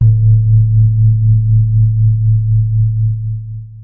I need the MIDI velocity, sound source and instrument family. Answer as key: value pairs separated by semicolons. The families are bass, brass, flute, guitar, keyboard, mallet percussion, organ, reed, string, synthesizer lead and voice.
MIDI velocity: 100; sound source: electronic; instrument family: keyboard